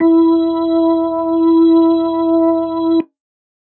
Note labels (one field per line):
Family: organ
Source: electronic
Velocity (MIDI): 50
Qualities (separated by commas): dark